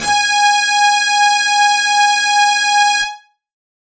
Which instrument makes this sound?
electronic guitar